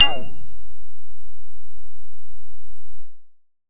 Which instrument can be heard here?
synthesizer bass